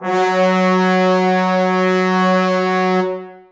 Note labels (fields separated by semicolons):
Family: brass; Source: acoustic; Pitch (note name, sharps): F#3; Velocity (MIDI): 127; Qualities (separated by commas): bright, reverb